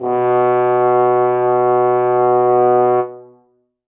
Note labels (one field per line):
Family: brass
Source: acoustic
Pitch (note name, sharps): B2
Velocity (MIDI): 75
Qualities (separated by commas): reverb